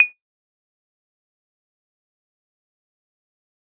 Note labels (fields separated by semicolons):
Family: guitar; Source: synthesizer; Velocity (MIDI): 50; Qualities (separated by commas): bright, fast decay, percussive